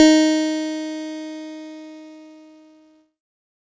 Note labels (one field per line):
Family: keyboard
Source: electronic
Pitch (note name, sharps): D#4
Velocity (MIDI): 127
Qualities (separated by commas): bright, distorted